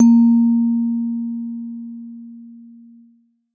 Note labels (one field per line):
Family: mallet percussion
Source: acoustic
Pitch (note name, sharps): A#3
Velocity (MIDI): 75